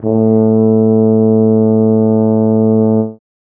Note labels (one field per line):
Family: brass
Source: acoustic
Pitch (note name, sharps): A2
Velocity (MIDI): 75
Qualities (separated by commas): dark